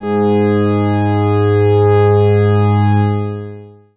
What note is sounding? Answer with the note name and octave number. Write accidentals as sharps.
G#2